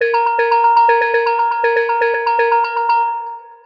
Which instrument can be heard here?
synthesizer mallet percussion instrument